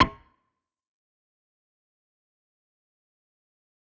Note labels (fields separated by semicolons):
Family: guitar; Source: electronic; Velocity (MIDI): 25; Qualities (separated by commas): distorted, fast decay, percussive